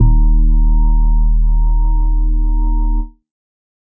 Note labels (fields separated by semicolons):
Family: organ; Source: electronic; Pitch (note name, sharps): D#1; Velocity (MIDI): 50; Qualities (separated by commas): dark